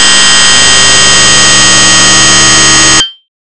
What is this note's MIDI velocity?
25